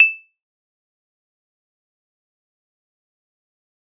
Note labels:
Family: mallet percussion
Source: acoustic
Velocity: 127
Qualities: bright, fast decay, percussive

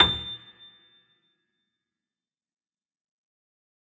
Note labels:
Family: keyboard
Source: acoustic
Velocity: 75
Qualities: fast decay, percussive, reverb

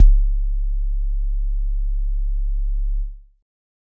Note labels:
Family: keyboard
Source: electronic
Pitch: C#1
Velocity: 75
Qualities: dark

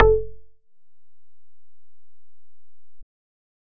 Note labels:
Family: bass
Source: synthesizer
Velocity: 50

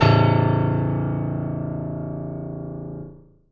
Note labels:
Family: keyboard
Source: acoustic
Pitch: A0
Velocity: 127

